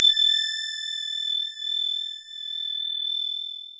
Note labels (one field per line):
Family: mallet percussion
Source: electronic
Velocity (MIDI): 127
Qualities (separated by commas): bright, distorted, long release, non-linear envelope